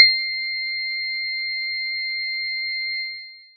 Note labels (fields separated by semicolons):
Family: mallet percussion; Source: acoustic; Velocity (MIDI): 25